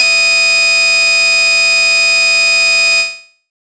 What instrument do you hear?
synthesizer bass